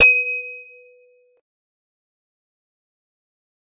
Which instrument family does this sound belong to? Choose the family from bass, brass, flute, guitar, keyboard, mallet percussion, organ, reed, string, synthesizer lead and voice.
mallet percussion